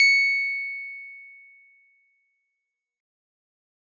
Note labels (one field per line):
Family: keyboard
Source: acoustic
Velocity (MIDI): 127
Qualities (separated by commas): fast decay